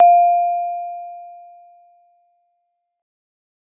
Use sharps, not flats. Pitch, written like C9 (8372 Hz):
F5 (698.5 Hz)